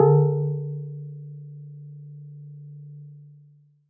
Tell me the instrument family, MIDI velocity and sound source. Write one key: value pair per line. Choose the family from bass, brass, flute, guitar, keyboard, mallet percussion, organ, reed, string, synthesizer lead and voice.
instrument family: mallet percussion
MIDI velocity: 50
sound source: acoustic